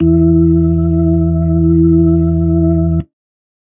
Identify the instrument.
electronic organ